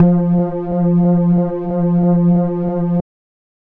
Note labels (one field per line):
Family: bass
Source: synthesizer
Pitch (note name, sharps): F3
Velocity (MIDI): 127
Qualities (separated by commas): dark